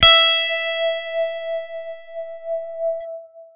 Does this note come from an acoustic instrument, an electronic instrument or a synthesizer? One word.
electronic